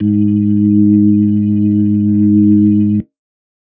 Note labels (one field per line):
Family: organ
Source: electronic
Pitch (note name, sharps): G#2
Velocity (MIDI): 75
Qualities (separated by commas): dark